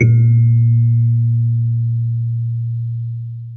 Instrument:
acoustic mallet percussion instrument